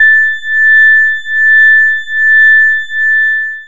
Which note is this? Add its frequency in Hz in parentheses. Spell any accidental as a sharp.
A6 (1760 Hz)